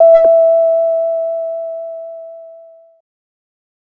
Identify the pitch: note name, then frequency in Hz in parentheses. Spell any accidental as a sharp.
E5 (659.3 Hz)